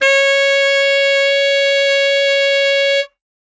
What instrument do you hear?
acoustic reed instrument